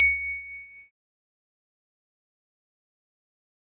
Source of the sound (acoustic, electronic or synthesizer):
electronic